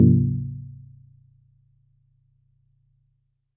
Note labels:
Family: mallet percussion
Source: acoustic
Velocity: 25

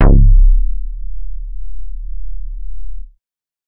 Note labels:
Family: bass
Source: synthesizer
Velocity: 100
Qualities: distorted

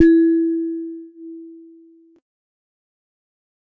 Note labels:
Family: mallet percussion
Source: acoustic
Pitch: E4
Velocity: 25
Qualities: fast decay, non-linear envelope

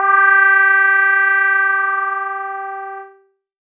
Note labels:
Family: keyboard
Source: electronic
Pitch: G4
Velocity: 50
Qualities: distorted, multiphonic

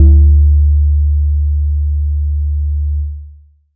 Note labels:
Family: mallet percussion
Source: acoustic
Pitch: D2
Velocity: 50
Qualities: dark, long release

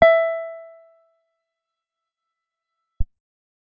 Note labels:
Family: guitar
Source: acoustic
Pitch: E5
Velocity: 25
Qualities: percussive

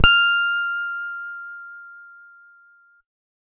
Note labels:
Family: guitar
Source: electronic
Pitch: F6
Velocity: 50

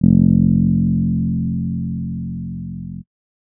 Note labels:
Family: keyboard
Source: electronic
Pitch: F1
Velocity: 25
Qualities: dark

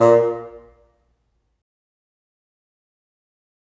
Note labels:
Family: reed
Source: acoustic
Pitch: A#2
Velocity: 127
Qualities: fast decay, percussive, reverb

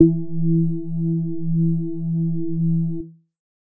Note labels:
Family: keyboard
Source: electronic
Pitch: E3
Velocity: 50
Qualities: distorted

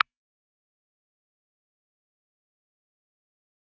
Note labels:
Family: guitar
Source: electronic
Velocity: 25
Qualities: fast decay, percussive

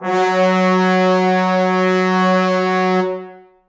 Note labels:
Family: brass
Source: acoustic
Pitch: F#3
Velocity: 127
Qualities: bright, reverb

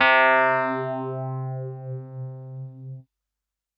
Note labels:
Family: keyboard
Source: electronic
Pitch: C3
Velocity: 127

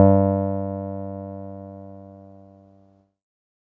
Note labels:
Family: keyboard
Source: electronic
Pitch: G2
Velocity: 25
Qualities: dark

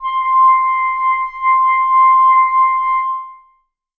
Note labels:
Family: reed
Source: acoustic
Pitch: C6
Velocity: 100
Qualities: reverb

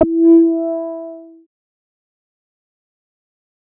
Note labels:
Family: bass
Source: synthesizer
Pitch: E4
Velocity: 25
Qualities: distorted, fast decay

